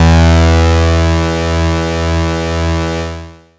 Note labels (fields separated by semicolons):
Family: bass; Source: synthesizer; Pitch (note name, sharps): E2; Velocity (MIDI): 100; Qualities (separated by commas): bright, distorted, long release